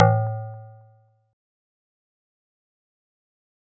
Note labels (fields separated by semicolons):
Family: mallet percussion; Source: acoustic; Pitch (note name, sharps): A2; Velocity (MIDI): 25; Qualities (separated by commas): fast decay